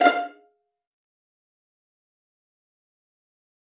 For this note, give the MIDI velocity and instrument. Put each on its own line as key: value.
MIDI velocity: 50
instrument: acoustic string instrument